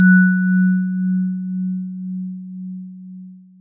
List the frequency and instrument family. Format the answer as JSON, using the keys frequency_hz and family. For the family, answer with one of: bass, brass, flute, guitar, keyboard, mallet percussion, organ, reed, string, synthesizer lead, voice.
{"frequency_hz": 185, "family": "mallet percussion"}